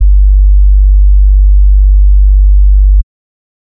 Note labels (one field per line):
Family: bass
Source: synthesizer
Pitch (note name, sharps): G1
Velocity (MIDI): 50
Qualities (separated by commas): dark